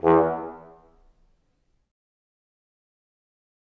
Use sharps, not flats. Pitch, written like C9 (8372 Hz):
E2 (82.41 Hz)